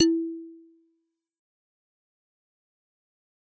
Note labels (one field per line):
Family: mallet percussion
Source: acoustic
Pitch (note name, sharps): E4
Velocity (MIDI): 50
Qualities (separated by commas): fast decay, percussive